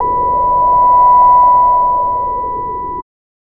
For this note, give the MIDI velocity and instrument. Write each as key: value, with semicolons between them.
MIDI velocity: 127; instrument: synthesizer bass